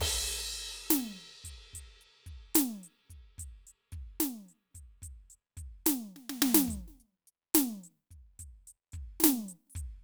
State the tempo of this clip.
72 BPM